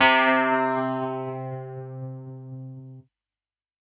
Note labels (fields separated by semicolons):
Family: keyboard; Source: electronic; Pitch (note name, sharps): C3; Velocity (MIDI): 127